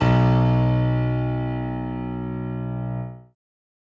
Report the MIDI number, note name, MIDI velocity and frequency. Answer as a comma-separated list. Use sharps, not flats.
35, B1, 127, 61.74 Hz